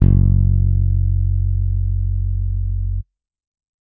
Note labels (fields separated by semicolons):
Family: bass; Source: electronic; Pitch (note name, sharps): F#1; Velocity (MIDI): 127